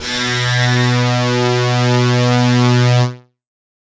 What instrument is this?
electronic guitar